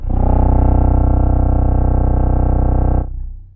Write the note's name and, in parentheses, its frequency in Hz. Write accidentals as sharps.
B0 (30.87 Hz)